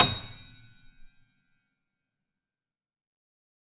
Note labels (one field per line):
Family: keyboard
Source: acoustic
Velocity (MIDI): 100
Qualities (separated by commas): fast decay, percussive